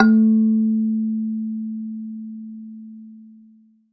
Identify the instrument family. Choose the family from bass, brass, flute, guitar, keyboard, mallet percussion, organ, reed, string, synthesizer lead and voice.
mallet percussion